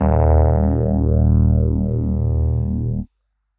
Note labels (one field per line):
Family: keyboard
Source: electronic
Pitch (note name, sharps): D#1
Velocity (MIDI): 100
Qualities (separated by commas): distorted